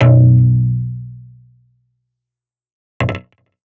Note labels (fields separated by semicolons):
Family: guitar; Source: electronic; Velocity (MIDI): 100; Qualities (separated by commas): distorted, fast decay